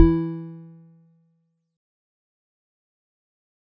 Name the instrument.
acoustic mallet percussion instrument